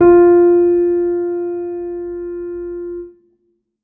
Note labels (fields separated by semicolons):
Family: keyboard; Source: acoustic; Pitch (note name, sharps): F4; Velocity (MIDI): 50; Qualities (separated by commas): reverb